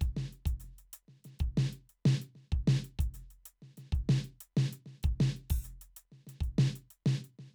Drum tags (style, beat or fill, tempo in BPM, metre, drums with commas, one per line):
funk
beat
95 BPM
4/4
closed hi-hat, open hi-hat, hi-hat pedal, snare, kick